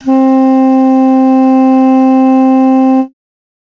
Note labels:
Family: reed; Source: acoustic; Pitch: C4; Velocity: 127

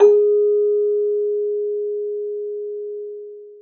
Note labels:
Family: mallet percussion; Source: acoustic; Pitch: G#4; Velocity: 25; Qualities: long release, reverb

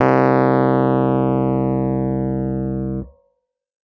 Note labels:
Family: keyboard; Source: electronic; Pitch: C2; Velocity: 127; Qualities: distorted

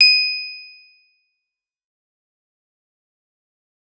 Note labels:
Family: guitar; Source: electronic; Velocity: 75; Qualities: bright, fast decay, percussive

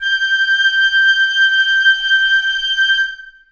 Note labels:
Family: flute; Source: acoustic; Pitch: G6; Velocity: 75; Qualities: reverb

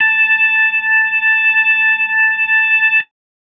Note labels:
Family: organ; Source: electronic; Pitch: A5; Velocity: 50

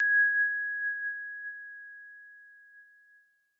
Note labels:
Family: keyboard; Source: electronic; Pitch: G#6; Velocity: 100; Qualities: bright

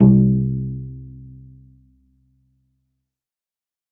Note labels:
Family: string; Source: acoustic; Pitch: C2; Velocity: 75; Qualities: dark, reverb

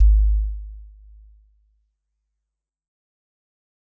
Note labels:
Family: mallet percussion; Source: acoustic; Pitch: G#1; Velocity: 50; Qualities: dark, fast decay

